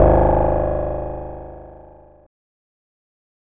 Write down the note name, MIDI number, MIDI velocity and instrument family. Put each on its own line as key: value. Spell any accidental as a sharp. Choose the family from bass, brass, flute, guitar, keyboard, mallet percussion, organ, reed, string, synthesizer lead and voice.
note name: G#0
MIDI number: 20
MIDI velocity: 127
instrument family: guitar